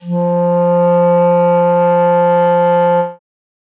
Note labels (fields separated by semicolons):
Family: reed; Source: acoustic; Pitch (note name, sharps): F3; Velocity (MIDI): 25; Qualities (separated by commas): dark